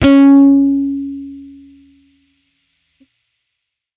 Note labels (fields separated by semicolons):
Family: bass; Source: electronic; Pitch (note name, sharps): C#4; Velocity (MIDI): 100; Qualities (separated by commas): distorted